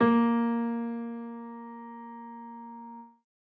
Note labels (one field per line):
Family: keyboard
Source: acoustic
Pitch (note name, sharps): A#3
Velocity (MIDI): 75